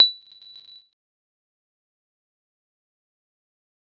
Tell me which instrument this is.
electronic mallet percussion instrument